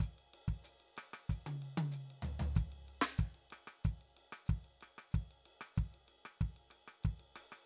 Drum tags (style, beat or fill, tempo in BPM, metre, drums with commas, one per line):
Afrobeat
beat
94 BPM
4/4
ride, hi-hat pedal, snare, cross-stick, high tom, floor tom, kick